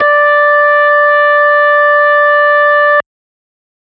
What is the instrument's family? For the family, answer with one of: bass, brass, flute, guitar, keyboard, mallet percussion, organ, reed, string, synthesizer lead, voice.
organ